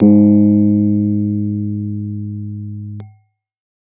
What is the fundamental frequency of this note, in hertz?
103.8 Hz